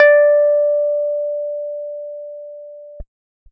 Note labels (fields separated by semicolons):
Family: keyboard; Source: electronic; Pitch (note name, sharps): D5; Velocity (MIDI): 100